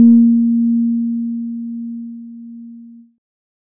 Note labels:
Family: keyboard; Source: electronic; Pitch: A#3; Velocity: 25; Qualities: dark

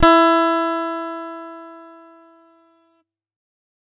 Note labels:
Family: guitar; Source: electronic; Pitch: E4; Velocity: 100; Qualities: bright

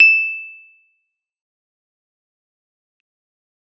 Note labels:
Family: keyboard; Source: electronic; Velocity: 100; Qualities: bright, fast decay, percussive

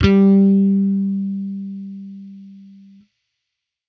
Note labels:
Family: bass; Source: electronic; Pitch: G3; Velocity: 75; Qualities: distorted

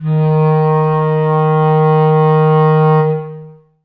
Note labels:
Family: reed; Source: acoustic; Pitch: D#3; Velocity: 75; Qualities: long release, reverb

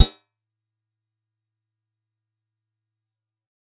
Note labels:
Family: guitar; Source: acoustic; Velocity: 127; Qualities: fast decay, percussive

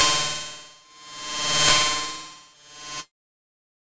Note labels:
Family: guitar; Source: electronic; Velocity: 100; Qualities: bright, distorted

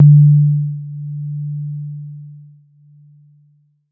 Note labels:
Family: keyboard; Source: electronic; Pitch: D3; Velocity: 75; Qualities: dark

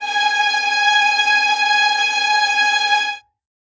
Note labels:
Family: string; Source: acoustic; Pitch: G#5; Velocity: 50; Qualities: bright, non-linear envelope, reverb

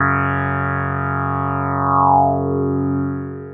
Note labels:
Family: synthesizer lead; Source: synthesizer; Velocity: 127; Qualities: long release

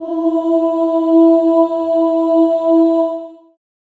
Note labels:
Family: voice; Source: acoustic; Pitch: E4; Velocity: 50; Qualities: reverb

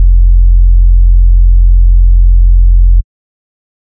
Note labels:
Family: bass; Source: synthesizer; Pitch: F1; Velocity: 127; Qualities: dark

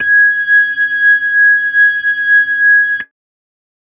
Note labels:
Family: keyboard; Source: electronic; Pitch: G#6; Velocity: 25

